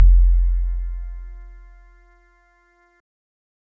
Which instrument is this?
electronic keyboard